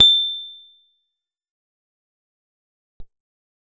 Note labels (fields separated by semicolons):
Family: guitar; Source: acoustic; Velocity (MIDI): 25; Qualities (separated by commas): bright, fast decay, percussive